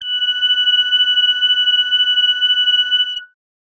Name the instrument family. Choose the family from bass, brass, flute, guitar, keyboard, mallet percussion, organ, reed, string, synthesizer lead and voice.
bass